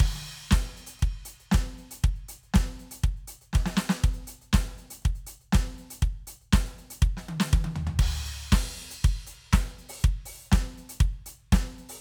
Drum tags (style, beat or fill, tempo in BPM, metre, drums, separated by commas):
disco, beat, 120 BPM, 4/4, crash, closed hi-hat, open hi-hat, hi-hat pedal, snare, high tom, floor tom, kick